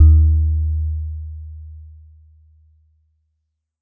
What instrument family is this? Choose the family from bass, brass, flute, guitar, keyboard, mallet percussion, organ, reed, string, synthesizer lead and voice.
mallet percussion